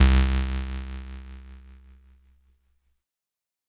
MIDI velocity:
100